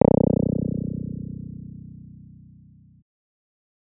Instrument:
electronic guitar